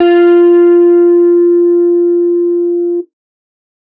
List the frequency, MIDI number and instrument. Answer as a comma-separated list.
349.2 Hz, 65, electronic guitar